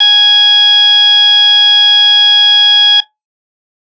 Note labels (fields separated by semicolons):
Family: organ; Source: electronic; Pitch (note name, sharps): G#5; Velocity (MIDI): 127; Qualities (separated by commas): bright, distorted